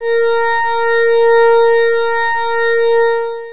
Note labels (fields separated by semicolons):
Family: organ; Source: electronic; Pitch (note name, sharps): A#4; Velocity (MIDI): 100; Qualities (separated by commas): distorted, long release